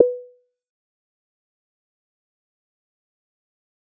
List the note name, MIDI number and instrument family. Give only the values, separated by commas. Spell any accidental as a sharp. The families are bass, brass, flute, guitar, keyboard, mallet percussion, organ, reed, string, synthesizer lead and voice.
B4, 71, bass